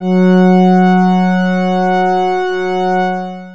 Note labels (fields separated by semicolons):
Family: organ; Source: electronic; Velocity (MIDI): 25; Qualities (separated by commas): distorted, long release